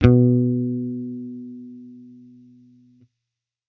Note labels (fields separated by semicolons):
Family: bass; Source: electronic; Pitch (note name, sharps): B2; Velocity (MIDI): 75